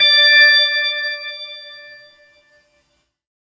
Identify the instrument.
synthesizer keyboard